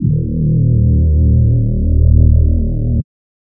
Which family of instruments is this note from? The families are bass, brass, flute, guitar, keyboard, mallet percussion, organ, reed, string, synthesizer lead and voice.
voice